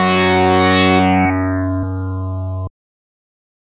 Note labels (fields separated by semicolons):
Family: bass; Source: synthesizer; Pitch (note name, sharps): F#2; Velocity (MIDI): 100; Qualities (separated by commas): bright, distorted